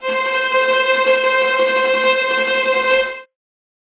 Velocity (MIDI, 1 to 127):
100